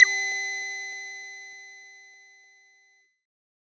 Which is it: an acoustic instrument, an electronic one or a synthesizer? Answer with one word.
synthesizer